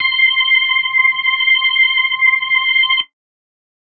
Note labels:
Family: organ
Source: electronic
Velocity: 127

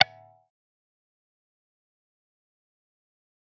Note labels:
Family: guitar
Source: electronic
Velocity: 25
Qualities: fast decay, percussive

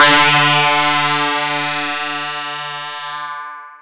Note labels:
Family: mallet percussion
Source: electronic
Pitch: D3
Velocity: 100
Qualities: bright, distorted, long release, non-linear envelope

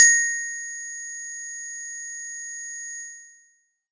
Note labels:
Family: mallet percussion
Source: acoustic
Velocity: 25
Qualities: bright, distorted

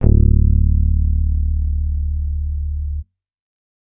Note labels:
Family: bass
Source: electronic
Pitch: D1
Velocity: 100

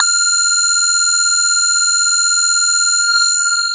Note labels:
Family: bass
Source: synthesizer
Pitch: F6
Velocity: 100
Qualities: bright, distorted, long release

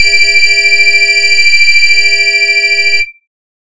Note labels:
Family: bass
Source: synthesizer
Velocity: 127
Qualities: bright, distorted

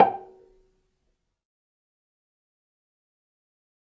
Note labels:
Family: string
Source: acoustic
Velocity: 50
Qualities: fast decay, percussive, reverb

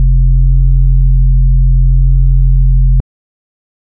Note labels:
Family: organ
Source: electronic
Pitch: F1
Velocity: 25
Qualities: dark

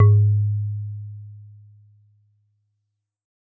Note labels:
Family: mallet percussion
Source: acoustic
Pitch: G#2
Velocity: 25

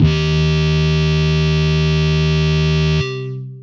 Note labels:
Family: guitar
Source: electronic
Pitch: D#2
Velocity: 25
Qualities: bright, distorted, long release

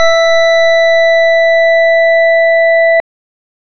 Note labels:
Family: organ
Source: electronic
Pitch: E5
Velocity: 75

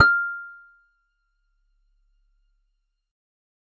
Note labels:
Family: guitar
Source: acoustic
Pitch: F6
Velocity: 50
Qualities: percussive

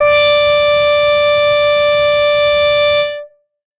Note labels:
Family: bass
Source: synthesizer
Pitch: D5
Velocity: 100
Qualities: distorted

